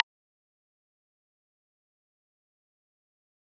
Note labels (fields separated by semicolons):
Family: guitar; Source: electronic; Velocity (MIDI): 100; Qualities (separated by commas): fast decay, percussive